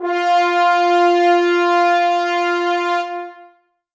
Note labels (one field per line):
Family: brass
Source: acoustic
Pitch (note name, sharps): F4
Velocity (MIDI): 127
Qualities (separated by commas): long release, reverb